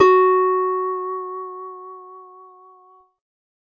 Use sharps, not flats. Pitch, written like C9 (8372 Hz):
F#4 (370 Hz)